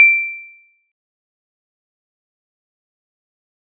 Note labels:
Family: mallet percussion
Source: acoustic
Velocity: 25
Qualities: fast decay, percussive

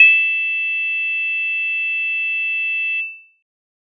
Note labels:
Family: keyboard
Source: electronic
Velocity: 75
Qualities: bright

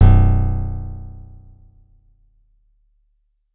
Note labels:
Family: guitar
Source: acoustic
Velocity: 75

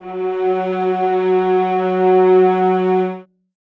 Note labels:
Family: string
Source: acoustic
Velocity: 75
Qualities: reverb

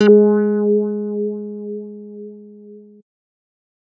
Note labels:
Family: bass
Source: synthesizer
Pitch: G#3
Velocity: 100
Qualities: distorted

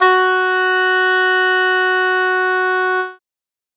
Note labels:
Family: reed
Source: acoustic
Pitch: F#4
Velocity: 127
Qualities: bright

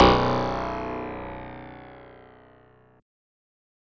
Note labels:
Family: synthesizer lead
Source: synthesizer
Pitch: B0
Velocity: 127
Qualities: bright, distorted

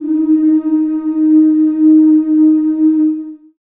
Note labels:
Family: voice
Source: acoustic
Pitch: D#4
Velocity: 127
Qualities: long release, reverb

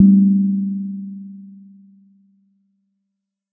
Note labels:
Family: mallet percussion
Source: acoustic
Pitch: G3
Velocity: 25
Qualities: dark, reverb

